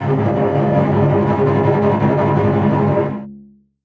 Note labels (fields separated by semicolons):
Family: string; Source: acoustic; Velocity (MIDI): 100; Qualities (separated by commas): long release, non-linear envelope, reverb